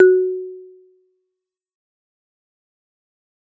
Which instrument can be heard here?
acoustic mallet percussion instrument